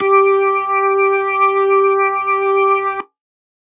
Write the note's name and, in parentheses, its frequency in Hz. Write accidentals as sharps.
G4 (392 Hz)